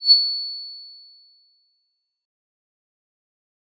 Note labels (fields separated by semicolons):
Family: mallet percussion; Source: electronic; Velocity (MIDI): 127; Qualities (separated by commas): bright, fast decay